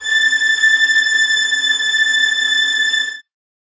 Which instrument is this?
acoustic string instrument